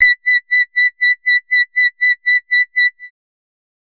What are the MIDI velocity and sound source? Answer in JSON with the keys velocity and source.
{"velocity": 100, "source": "synthesizer"}